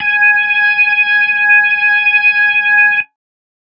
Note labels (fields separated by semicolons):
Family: organ; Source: electronic; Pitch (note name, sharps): G#5; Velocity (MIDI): 50